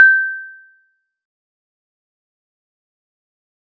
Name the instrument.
acoustic mallet percussion instrument